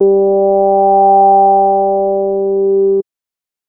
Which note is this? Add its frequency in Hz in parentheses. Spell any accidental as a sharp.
G3 (196 Hz)